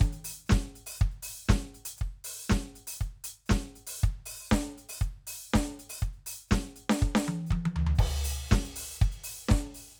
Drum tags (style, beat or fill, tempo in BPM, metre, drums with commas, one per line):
disco
beat
120 BPM
4/4
crash, closed hi-hat, open hi-hat, hi-hat pedal, snare, high tom, floor tom, kick